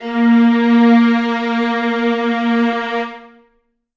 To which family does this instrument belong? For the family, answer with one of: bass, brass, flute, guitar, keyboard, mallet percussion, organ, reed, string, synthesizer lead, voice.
string